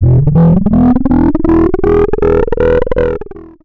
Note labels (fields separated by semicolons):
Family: bass; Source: synthesizer; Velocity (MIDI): 75; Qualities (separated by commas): distorted, long release, multiphonic, tempo-synced